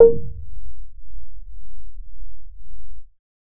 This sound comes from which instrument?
synthesizer bass